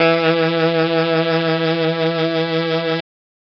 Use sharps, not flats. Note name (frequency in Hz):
E3 (164.8 Hz)